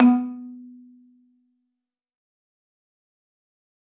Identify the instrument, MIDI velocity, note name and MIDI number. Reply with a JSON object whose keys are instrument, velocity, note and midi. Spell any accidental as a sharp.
{"instrument": "acoustic mallet percussion instrument", "velocity": 100, "note": "B3", "midi": 59}